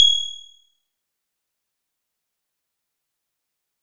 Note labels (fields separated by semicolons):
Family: bass; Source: synthesizer; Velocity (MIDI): 127; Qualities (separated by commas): bright, distorted, fast decay, percussive